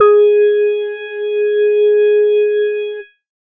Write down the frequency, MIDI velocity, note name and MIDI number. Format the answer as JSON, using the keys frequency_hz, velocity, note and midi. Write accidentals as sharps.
{"frequency_hz": 415.3, "velocity": 127, "note": "G#4", "midi": 68}